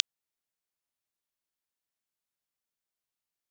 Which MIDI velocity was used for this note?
127